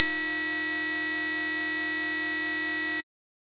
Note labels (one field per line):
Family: bass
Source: synthesizer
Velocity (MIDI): 25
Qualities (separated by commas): bright, distorted, tempo-synced